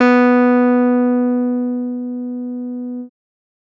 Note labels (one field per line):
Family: bass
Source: synthesizer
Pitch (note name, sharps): B3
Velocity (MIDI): 100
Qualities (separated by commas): distorted